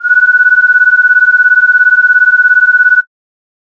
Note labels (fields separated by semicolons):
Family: flute; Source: synthesizer; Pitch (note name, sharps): F#6; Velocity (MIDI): 127